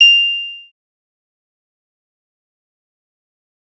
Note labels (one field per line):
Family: bass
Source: synthesizer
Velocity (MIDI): 75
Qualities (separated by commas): fast decay, percussive